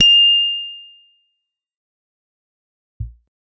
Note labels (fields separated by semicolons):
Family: guitar; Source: electronic; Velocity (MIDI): 50; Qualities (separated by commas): bright, distorted, fast decay